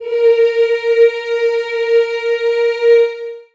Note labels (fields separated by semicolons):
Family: voice; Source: acoustic; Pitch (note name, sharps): A#4; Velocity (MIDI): 100; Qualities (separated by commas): long release, reverb